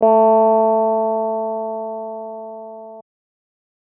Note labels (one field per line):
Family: keyboard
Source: electronic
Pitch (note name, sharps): A3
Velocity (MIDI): 25